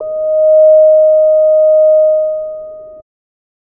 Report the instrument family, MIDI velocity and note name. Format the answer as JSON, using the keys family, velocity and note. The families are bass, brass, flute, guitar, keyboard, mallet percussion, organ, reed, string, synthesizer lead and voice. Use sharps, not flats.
{"family": "bass", "velocity": 25, "note": "D#5"}